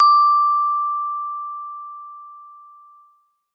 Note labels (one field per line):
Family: mallet percussion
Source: acoustic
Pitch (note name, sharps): D6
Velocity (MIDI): 127